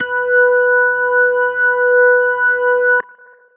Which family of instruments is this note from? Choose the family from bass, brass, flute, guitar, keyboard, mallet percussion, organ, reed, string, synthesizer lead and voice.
organ